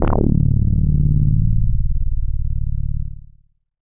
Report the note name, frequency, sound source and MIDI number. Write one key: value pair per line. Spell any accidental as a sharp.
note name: D0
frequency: 18.35 Hz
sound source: synthesizer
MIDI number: 14